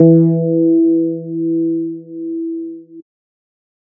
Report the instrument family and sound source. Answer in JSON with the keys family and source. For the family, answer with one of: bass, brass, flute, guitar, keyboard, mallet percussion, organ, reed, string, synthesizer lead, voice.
{"family": "bass", "source": "synthesizer"}